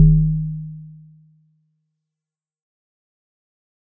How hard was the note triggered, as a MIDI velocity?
127